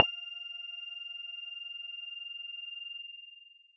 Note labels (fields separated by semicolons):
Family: mallet percussion; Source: electronic; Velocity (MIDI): 75